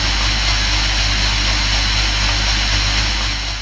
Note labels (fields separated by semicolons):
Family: keyboard; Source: electronic; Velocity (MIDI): 75; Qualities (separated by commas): distorted, long release